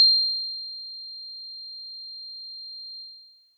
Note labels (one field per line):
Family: mallet percussion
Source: acoustic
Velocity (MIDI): 25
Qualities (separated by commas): bright, distorted